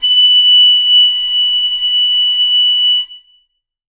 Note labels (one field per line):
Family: reed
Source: acoustic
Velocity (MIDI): 50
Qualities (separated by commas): bright, reverb